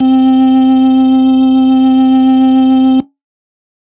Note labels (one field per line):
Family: organ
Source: electronic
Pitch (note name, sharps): C4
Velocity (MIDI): 75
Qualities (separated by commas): distorted